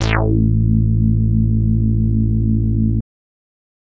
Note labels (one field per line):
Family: bass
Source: synthesizer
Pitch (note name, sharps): A1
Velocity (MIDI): 100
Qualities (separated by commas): distorted